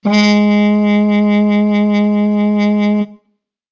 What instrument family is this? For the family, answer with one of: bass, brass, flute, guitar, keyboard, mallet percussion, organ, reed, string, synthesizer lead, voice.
brass